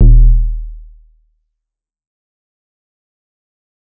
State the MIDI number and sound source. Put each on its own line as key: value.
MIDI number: 27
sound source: synthesizer